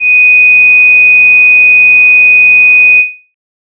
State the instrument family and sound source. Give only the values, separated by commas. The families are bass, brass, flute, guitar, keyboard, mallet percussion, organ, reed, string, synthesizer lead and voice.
flute, synthesizer